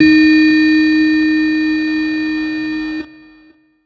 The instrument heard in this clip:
electronic keyboard